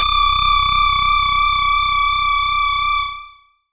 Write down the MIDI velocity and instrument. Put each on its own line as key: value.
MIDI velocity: 100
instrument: synthesizer bass